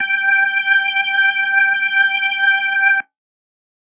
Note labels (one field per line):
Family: organ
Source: electronic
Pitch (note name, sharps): G5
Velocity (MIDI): 100